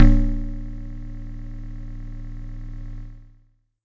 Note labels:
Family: mallet percussion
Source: acoustic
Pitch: B0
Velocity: 127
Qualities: distorted

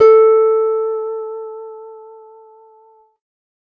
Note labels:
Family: guitar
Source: acoustic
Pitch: A4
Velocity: 50

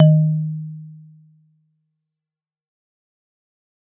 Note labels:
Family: mallet percussion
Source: acoustic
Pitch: D#3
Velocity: 100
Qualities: dark, fast decay

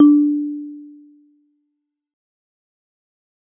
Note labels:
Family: mallet percussion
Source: acoustic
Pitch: D4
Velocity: 25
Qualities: fast decay

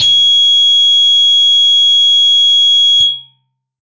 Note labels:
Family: guitar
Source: electronic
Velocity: 25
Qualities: bright, distorted

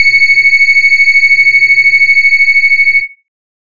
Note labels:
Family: bass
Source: synthesizer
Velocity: 50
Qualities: distorted

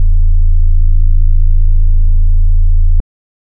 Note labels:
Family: organ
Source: electronic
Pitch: A0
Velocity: 50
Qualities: dark

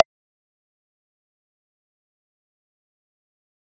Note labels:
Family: mallet percussion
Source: electronic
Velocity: 100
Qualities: fast decay, percussive

